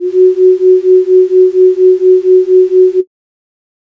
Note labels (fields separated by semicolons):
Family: flute; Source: synthesizer; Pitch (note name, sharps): F#4; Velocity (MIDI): 100